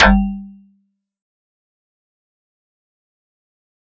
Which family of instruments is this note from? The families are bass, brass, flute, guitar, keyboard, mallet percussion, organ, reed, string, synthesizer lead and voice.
mallet percussion